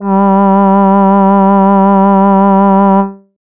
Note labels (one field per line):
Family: voice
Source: synthesizer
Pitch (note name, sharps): G3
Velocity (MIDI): 75